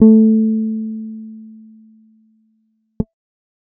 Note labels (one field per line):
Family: bass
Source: synthesizer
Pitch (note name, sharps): A3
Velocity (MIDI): 25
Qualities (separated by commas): dark